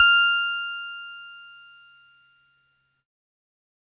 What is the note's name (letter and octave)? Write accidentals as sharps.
F6